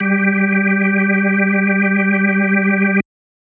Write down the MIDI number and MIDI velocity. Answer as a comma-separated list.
55, 25